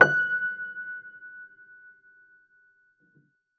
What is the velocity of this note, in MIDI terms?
127